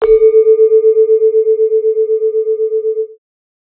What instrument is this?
acoustic mallet percussion instrument